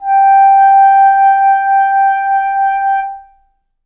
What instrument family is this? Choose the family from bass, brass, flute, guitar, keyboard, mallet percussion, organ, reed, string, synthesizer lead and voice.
reed